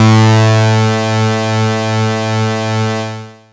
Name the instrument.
synthesizer bass